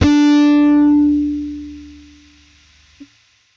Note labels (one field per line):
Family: bass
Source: electronic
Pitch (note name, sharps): D4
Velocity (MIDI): 50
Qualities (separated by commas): bright, distorted